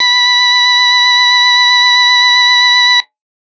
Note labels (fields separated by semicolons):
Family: organ; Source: electronic; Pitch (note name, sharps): B5; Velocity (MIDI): 25